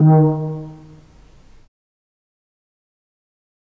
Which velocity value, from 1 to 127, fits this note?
75